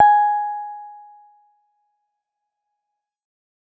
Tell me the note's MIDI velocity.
25